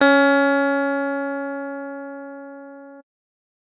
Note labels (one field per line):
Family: keyboard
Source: electronic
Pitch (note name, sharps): C#4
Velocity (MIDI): 100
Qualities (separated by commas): bright